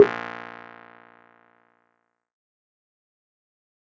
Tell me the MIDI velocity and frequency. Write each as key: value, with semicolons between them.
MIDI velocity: 25; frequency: 58.27 Hz